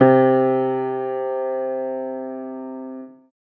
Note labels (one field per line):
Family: keyboard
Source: acoustic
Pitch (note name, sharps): C3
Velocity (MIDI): 100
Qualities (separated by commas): reverb